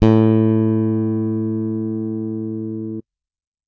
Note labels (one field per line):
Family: bass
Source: electronic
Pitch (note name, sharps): A2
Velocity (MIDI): 127